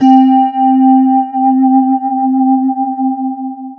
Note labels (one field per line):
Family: guitar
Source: electronic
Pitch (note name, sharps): C4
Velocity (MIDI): 75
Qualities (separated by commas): long release, multiphonic, non-linear envelope